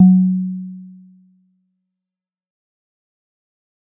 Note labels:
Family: mallet percussion; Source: acoustic; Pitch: F#3; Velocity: 75; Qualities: dark, fast decay

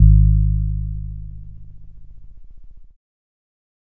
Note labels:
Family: keyboard; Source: electronic; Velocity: 100; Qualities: dark

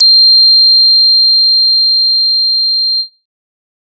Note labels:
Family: bass; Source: synthesizer; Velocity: 50; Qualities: bright, distorted

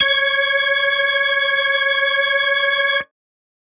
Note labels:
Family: organ; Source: electronic; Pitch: C#5; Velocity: 25

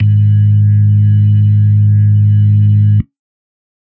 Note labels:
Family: organ; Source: electronic; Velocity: 50; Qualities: dark

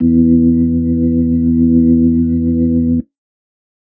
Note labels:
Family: organ; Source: electronic; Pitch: E2; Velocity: 50

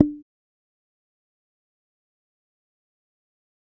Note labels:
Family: bass; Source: electronic; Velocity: 25; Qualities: fast decay, percussive

